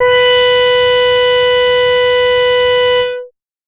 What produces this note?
synthesizer bass